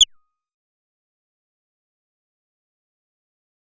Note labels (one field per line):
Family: bass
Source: synthesizer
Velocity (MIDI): 127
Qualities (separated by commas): distorted, fast decay, percussive